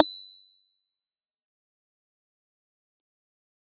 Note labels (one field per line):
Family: keyboard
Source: electronic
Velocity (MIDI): 100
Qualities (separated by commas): fast decay, percussive